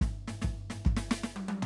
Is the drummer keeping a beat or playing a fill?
fill